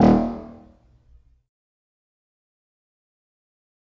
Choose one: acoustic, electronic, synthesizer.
acoustic